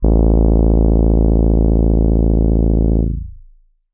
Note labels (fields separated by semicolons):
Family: keyboard; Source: electronic; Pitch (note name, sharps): A0; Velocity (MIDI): 127; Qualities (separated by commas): dark, long release